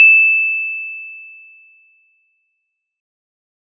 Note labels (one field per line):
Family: mallet percussion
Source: acoustic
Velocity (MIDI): 75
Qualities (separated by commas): bright